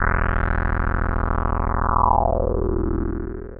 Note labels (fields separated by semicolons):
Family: synthesizer lead; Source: synthesizer; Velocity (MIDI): 127; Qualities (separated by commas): long release